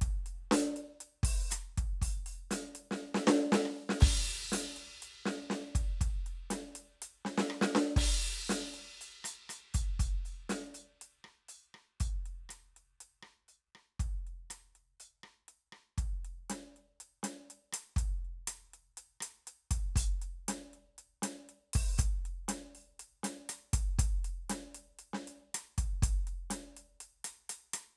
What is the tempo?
120 BPM